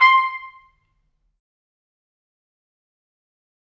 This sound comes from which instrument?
acoustic brass instrument